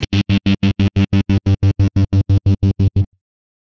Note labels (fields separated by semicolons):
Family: guitar; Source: electronic; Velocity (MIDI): 100; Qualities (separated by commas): bright, distorted, tempo-synced